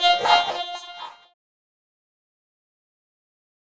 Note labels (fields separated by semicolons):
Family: keyboard; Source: electronic; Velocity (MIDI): 75; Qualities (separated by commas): distorted, fast decay, non-linear envelope